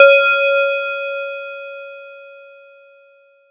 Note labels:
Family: mallet percussion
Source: acoustic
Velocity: 50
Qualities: multiphonic

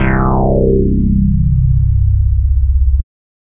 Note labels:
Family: bass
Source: synthesizer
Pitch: C0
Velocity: 75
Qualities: distorted

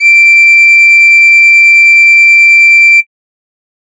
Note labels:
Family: flute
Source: synthesizer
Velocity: 50

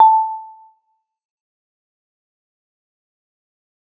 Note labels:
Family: mallet percussion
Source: acoustic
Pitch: A5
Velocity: 75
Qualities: fast decay, percussive, reverb

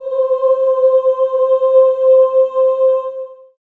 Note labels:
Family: voice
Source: acoustic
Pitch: C5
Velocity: 75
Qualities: long release, reverb

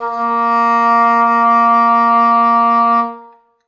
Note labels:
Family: reed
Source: acoustic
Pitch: A#3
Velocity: 25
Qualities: reverb

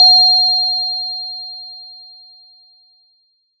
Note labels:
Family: mallet percussion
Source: acoustic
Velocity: 100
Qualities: bright

